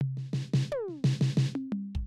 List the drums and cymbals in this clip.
percussion, snare, high tom, mid tom, floor tom and kick